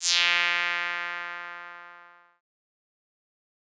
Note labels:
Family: bass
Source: synthesizer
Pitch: F3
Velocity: 100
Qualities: bright, distorted, fast decay

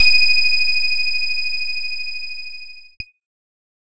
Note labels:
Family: keyboard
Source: electronic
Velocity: 100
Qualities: bright, distorted

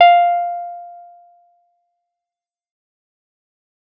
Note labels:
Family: bass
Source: synthesizer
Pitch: F5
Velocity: 127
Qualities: fast decay

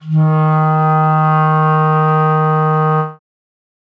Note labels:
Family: reed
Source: acoustic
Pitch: D#3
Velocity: 75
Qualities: dark

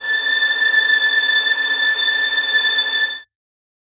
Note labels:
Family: string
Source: acoustic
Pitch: A6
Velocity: 75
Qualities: reverb

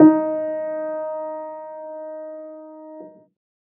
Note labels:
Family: keyboard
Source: acoustic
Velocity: 50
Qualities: reverb

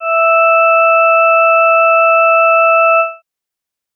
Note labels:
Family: organ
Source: electronic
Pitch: E5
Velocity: 75

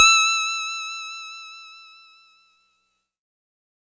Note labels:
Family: keyboard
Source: electronic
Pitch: E6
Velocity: 25

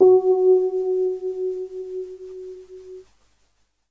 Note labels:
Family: keyboard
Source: electronic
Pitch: F#4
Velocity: 25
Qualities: dark

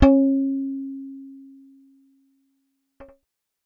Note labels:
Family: bass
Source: synthesizer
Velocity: 75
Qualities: dark

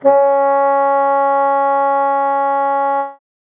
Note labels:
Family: reed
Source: acoustic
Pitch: C#4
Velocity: 50

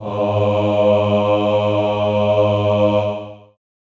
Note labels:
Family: voice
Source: acoustic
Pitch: G#2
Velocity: 127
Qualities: reverb

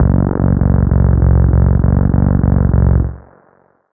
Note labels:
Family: bass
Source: synthesizer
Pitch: F#0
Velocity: 127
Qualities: reverb

